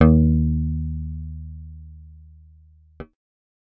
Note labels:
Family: bass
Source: synthesizer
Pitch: D#2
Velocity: 100

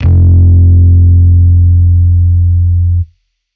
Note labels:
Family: bass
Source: electronic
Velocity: 50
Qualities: distorted

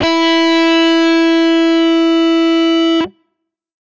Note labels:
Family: guitar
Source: electronic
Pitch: E4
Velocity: 100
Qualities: bright, distorted

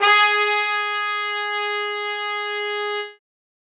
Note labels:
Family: brass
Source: acoustic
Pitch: G#4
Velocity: 127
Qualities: reverb

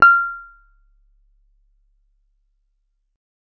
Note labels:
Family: guitar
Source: acoustic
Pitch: F6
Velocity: 50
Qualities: percussive

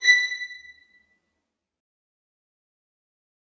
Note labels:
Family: string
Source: acoustic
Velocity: 75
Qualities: bright, fast decay, reverb

